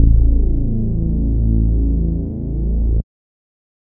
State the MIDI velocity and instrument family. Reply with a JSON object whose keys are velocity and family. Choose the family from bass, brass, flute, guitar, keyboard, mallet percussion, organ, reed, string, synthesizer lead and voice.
{"velocity": 50, "family": "bass"}